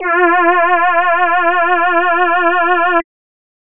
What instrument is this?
synthesizer voice